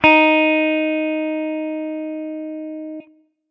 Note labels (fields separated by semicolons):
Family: guitar; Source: electronic; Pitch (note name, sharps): D#4; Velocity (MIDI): 75; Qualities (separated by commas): distorted